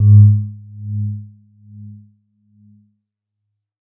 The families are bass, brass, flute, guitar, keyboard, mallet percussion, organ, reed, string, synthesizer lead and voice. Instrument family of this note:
mallet percussion